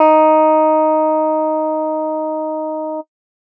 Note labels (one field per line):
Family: guitar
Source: electronic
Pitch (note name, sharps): D#4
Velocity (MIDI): 50